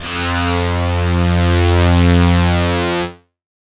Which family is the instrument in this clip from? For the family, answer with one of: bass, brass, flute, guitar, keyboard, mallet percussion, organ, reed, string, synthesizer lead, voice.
guitar